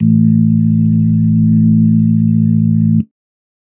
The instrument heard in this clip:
electronic organ